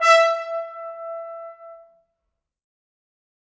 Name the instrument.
acoustic brass instrument